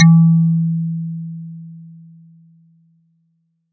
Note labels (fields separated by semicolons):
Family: mallet percussion; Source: acoustic; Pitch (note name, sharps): E3; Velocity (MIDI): 25